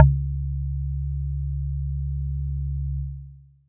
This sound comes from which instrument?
acoustic mallet percussion instrument